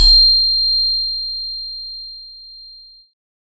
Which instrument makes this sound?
electronic keyboard